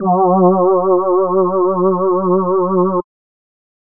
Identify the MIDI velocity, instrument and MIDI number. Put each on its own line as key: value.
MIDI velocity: 25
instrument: synthesizer voice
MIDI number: 54